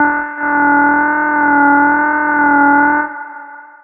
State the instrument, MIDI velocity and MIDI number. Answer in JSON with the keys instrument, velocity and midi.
{"instrument": "synthesizer bass", "velocity": 127, "midi": 62}